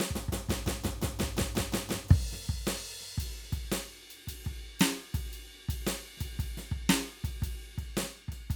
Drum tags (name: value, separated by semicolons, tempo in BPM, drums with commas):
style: blues shuffle; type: beat; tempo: 112 BPM; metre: 4/4; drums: crash, ride, ride bell, snare, floor tom, kick